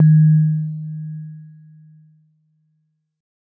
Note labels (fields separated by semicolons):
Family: keyboard; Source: electronic; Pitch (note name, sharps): D#3; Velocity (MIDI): 25; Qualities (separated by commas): dark